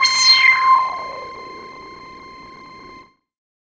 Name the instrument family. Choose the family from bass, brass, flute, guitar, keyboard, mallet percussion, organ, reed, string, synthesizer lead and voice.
bass